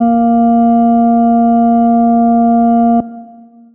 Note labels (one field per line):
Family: organ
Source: electronic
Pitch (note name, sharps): A#3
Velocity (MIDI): 127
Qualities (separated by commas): long release